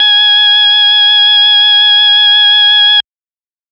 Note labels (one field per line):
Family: organ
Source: electronic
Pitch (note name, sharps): G#5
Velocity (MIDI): 100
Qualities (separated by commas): distorted